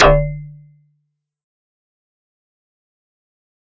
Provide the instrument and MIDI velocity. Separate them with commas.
acoustic mallet percussion instrument, 100